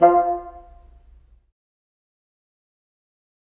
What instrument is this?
acoustic reed instrument